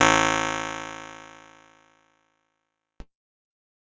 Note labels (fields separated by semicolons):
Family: keyboard; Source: electronic; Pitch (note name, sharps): A1; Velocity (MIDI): 127; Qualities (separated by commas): bright, fast decay